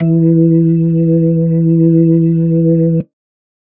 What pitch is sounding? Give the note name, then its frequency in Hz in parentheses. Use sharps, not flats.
E3 (164.8 Hz)